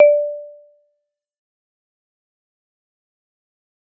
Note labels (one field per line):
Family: mallet percussion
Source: acoustic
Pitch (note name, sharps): D5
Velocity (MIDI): 50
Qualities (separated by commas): fast decay, percussive